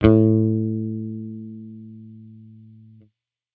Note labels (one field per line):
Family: bass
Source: electronic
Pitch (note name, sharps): A2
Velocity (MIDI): 75